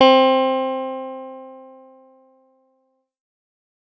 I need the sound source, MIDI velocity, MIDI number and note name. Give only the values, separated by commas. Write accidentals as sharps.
electronic, 50, 60, C4